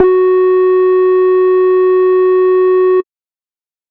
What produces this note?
synthesizer bass